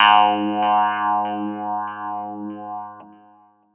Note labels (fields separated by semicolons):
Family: keyboard; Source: electronic; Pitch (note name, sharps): G#2; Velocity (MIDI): 127